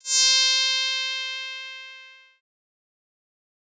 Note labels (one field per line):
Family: bass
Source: synthesizer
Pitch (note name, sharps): C5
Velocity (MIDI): 25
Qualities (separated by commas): bright, distorted, fast decay